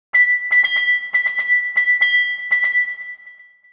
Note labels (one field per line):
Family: mallet percussion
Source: synthesizer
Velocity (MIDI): 75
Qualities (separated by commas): long release, multiphonic, tempo-synced